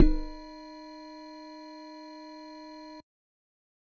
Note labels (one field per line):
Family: bass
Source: synthesizer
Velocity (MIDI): 50